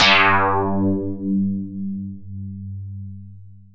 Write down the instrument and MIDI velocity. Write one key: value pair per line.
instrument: synthesizer lead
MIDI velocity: 127